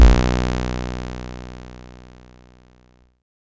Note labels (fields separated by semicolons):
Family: bass; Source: synthesizer; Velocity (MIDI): 50; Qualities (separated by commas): bright, distorted